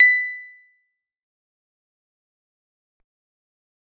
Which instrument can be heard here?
acoustic guitar